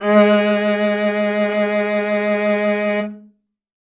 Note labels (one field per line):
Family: string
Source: acoustic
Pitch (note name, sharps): G#3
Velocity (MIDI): 127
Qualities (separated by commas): reverb